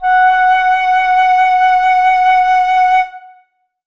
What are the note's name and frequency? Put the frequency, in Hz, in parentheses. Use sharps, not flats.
F#5 (740 Hz)